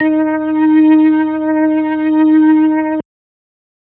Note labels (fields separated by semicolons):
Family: organ; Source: electronic; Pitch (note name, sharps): D#4; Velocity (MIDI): 100